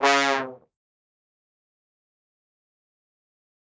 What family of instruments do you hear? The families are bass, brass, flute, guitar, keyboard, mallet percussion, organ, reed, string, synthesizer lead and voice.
brass